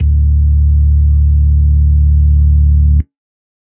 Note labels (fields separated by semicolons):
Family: organ; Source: electronic; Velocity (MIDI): 127; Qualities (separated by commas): dark